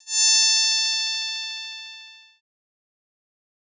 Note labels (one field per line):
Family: bass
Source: synthesizer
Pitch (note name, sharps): A5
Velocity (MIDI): 75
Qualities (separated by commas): bright, distorted, fast decay